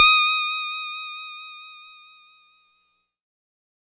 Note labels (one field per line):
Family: keyboard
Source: electronic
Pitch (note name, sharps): D#6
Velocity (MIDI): 127